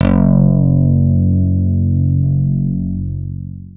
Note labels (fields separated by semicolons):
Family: guitar; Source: electronic; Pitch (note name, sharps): F#1; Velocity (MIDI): 127; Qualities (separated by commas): long release